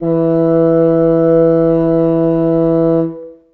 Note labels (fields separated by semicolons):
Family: reed; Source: acoustic; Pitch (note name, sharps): E3; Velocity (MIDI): 50; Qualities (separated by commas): reverb